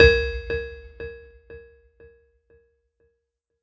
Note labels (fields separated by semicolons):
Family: keyboard; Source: electronic; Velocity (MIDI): 127